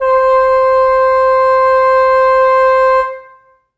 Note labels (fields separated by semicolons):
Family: reed; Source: acoustic; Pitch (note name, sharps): C5; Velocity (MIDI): 100; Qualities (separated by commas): reverb